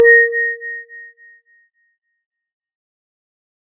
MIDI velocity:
75